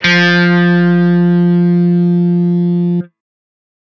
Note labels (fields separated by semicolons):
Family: guitar; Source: electronic; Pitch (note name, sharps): F3; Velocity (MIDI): 75; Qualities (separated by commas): bright, distorted